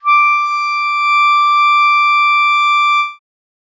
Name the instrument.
acoustic reed instrument